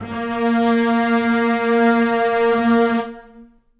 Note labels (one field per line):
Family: string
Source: acoustic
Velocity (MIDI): 100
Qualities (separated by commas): long release, reverb